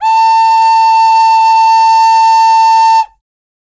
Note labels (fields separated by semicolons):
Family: flute; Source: acoustic; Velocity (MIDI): 127